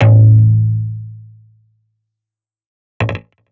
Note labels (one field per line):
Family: guitar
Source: electronic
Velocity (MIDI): 100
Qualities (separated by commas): distorted, fast decay